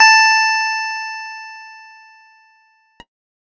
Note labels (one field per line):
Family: keyboard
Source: electronic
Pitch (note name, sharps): A5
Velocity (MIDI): 50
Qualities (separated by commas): bright